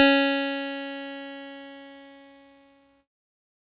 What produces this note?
electronic keyboard